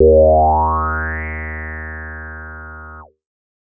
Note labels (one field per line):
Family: bass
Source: synthesizer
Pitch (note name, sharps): D#2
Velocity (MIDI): 50